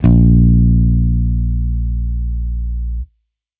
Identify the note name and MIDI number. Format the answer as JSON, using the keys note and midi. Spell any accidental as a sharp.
{"note": "A#1", "midi": 34}